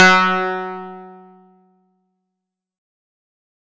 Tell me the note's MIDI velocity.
100